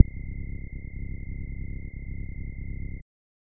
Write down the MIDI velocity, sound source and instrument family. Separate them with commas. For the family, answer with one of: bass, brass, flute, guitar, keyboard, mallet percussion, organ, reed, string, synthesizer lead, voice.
50, synthesizer, bass